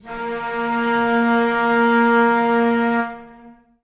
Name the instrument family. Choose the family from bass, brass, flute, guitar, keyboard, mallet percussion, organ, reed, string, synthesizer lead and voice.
string